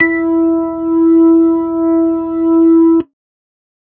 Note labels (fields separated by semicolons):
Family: organ; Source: electronic; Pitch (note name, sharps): E4; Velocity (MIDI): 75